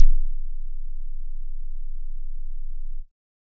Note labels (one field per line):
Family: keyboard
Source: electronic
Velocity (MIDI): 25